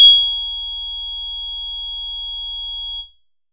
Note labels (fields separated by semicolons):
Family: bass; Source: synthesizer; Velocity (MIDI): 127; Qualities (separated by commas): distorted, tempo-synced